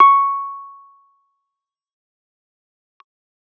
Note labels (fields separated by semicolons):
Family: keyboard; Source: electronic; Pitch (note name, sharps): C#6; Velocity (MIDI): 25; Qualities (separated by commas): fast decay, percussive